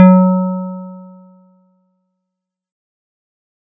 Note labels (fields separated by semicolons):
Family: keyboard; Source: electronic; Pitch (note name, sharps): F#3; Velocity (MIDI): 75; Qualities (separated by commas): fast decay